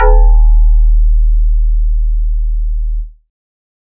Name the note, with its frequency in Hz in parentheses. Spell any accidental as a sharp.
D#1 (38.89 Hz)